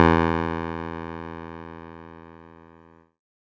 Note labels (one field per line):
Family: keyboard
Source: electronic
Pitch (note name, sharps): E2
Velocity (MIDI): 25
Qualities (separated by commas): distorted